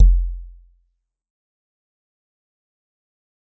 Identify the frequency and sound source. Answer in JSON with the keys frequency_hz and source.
{"frequency_hz": 43.65, "source": "acoustic"}